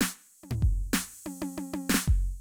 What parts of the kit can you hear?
crash, snare, high tom, floor tom and kick